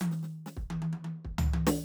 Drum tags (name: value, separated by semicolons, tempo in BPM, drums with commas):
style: Purdie shuffle; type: fill; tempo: 130 BPM; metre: 4/4; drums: hi-hat pedal, snare, high tom, floor tom, kick